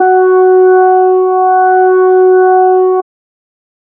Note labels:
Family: organ; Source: electronic; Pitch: F#4; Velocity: 75

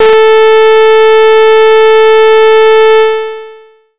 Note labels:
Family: bass; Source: synthesizer; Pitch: A4; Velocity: 50; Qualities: bright, distorted, long release

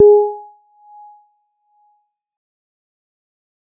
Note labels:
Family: mallet percussion; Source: electronic; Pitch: G#4; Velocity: 25; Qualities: fast decay, percussive

